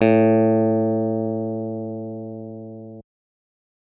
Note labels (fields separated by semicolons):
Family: keyboard; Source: electronic; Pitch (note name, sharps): A2; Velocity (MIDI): 127; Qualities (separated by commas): distorted